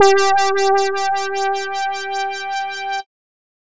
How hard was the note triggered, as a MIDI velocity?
127